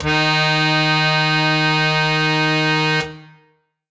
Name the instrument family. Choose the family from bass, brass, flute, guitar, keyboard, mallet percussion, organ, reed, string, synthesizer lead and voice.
reed